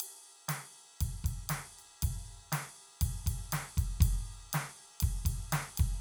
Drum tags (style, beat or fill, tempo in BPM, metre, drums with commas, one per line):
rock
beat
120 BPM
4/4
ride, snare, kick